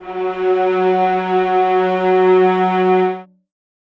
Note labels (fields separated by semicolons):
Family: string; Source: acoustic; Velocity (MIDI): 50; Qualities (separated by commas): reverb